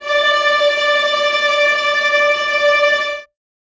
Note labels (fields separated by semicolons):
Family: string; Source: acoustic; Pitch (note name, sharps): D5; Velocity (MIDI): 50; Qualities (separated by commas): bright, non-linear envelope, reverb